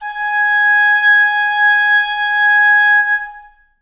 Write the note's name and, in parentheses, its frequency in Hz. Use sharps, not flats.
G#5 (830.6 Hz)